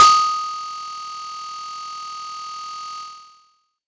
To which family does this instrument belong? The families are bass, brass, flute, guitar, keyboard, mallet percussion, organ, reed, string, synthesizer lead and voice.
mallet percussion